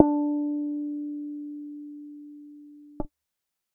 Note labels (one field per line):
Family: bass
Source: synthesizer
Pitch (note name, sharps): D4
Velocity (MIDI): 75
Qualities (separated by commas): dark, reverb